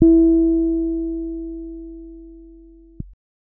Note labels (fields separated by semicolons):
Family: keyboard; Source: electronic; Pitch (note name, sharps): E4; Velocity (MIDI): 25; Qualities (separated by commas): dark